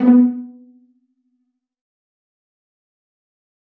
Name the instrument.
acoustic string instrument